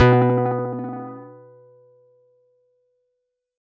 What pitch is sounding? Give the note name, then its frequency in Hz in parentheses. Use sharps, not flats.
B2 (123.5 Hz)